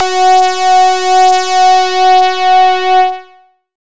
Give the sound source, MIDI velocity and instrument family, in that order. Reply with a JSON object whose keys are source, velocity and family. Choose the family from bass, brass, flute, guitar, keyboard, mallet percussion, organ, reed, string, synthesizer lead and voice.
{"source": "synthesizer", "velocity": 127, "family": "bass"}